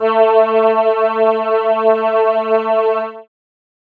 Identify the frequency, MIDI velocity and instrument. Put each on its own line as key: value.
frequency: 220 Hz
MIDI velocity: 75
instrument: synthesizer keyboard